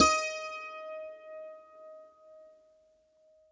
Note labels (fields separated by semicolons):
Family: guitar; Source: acoustic; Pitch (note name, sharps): D#5; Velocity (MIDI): 100; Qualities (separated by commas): bright, reverb